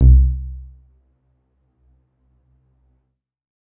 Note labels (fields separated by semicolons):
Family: keyboard; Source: electronic; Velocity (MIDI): 75; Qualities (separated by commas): dark, percussive, reverb